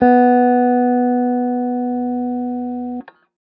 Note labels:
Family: guitar; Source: electronic; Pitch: B3; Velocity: 50

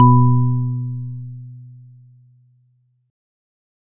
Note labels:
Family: organ; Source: electronic; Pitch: B2; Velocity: 25

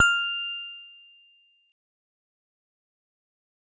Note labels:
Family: mallet percussion; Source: acoustic; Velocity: 50; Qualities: bright, fast decay

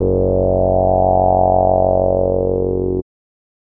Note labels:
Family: bass; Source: synthesizer; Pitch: F#1; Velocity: 25; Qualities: distorted

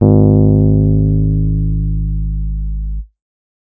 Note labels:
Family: keyboard; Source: electronic; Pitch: G#1; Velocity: 50; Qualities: distorted

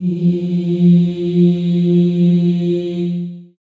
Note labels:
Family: voice; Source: acoustic; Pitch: F3; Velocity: 25; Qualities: long release, reverb

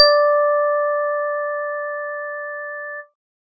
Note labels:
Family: organ; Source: electronic; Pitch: D5; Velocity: 127

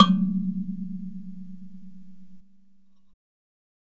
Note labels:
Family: mallet percussion; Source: acoustic; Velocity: 75; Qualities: reverb

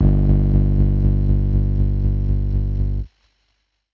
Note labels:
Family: keyboard; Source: electronic; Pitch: G1; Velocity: 50; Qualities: dark, distorted, tempo-synced

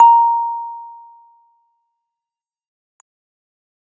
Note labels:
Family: keyboard; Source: electronic; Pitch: A#5; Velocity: 50

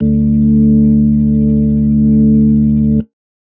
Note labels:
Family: organ; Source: electronic; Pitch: D2; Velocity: 50; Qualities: dark

